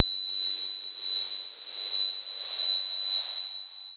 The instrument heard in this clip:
electronic keyboard